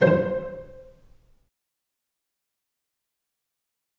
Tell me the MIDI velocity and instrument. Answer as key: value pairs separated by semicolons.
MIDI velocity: 75; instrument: acoustic string instrument